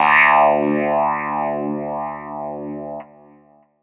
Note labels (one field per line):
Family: keyboard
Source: electronic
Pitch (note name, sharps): D2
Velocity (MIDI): 127